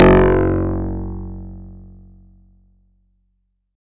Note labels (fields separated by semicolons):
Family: guitar; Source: acoustic; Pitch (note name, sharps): F#1; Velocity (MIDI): 127; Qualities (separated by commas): bright, distorted